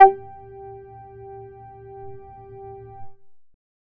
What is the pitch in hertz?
392 Hz